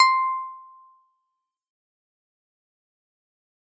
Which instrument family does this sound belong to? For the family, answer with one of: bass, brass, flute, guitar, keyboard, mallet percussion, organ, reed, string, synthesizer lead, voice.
keyboard